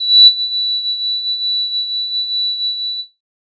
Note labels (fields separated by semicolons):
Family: flute; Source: synthesizer; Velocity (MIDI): 25; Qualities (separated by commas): bright, distorted